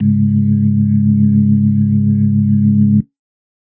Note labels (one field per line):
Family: organ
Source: electronic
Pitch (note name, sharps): C#1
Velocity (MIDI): 50